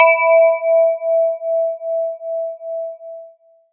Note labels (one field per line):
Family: guitar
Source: synthesizer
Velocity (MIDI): 50